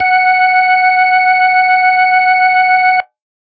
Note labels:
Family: organ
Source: electronic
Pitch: F#5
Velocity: 75

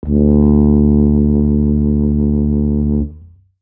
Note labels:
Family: brass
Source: acoustic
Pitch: D2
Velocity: 25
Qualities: dark

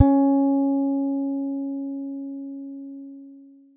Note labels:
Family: guitar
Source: acoustic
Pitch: C#4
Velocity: 25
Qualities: dark, long release

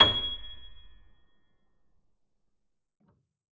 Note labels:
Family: keyboard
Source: acoustic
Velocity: 25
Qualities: reverb

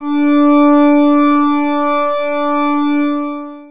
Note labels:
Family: organ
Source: electronic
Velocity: 100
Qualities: distorted, long release

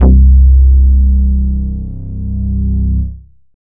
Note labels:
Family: bass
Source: synthesizer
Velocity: 50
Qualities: distorted

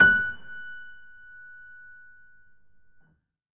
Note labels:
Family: keyboard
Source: acoustic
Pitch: F#6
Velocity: 75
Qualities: reverb

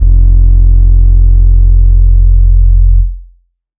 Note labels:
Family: organ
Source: electronic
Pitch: F1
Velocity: 100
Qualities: dark

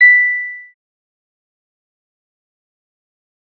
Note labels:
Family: bass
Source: synthesizer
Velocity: 25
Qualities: fast decay, percussive

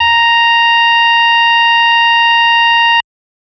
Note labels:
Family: organ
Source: electronic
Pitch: A#5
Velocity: 127

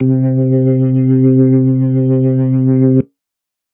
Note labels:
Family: organ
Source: electronic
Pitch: C3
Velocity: 50

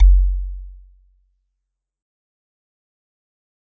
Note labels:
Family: mallet percussion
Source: acoustic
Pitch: F#1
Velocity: 75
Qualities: dark, fast decay

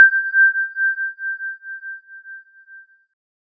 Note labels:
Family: keyboard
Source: synthesizer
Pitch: G6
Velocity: 25

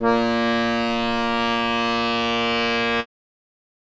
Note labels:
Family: reed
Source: acoustic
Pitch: A#2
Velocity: 50

